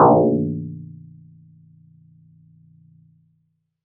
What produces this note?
acoustic mallet percussion instrument